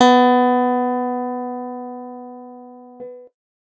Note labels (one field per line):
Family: guitar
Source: electronic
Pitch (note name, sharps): B3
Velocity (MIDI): 127